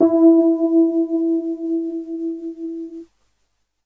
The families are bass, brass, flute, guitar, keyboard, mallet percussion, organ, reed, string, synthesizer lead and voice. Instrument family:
keyboard